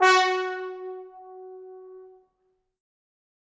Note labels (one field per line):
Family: brass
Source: acoustic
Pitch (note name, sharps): F#4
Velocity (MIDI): 50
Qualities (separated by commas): bright, fast decay, reverb